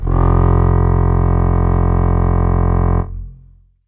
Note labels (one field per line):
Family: reed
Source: acoustic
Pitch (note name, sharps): F1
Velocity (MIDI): 100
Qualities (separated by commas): long release, reverb